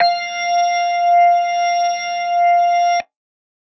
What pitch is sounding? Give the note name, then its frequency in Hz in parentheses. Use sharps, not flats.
F5 (698.5 Hz)